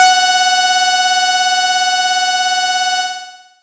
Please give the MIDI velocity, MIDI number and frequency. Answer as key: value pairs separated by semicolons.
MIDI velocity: 75; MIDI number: 78; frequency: 740 Hz